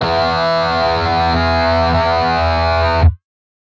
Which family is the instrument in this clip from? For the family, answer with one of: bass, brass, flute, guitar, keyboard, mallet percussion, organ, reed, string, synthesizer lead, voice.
guitar